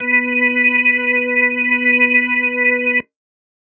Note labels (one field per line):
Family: organ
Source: electronic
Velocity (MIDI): 25